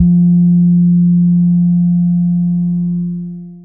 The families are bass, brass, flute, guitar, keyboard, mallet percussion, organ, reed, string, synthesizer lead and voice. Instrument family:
bass